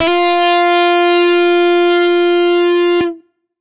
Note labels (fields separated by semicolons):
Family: guitar; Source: electronic; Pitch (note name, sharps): F4; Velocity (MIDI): 127; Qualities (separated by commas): bright, distorted